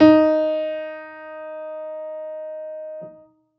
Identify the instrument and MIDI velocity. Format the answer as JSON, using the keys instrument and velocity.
{"instrument": "acoustic keyboard", "velocity": 100}